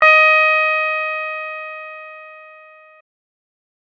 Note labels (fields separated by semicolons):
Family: keyboard; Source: electronic; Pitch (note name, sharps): D#5; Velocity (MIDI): 25